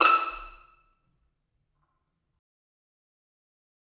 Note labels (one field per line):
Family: string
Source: acoustic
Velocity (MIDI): 127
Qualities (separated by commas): fast decay, percussive, reverb